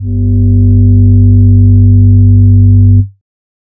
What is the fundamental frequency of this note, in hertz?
49 Hz